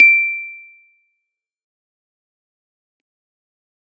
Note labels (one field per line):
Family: keyboard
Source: electronic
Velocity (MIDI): 75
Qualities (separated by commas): fast decay, percussive